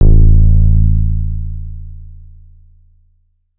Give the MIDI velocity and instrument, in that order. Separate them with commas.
25, synthesizer bass